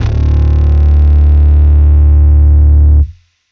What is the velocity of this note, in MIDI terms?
25